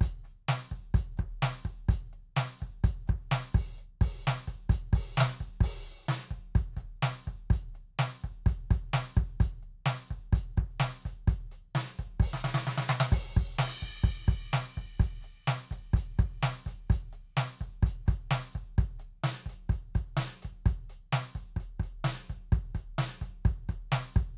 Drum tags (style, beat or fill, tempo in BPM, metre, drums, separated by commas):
rock, beat, 128 BPM, 4/4, crash, closed hi-hat, open hi-hat, hi-hat pedal, snare, kick